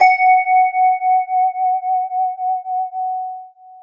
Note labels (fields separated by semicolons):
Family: guitar; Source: electronic; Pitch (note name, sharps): F#5; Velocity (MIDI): 100; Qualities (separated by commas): long release, multiphonic, non-linear envelope